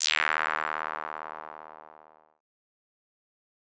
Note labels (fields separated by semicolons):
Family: bass; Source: synthesizer; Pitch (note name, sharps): D#2; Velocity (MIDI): 75; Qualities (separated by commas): bright, distorted, fast decay